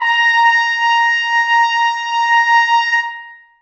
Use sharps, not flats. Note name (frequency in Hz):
A#5 (932.3 Hz)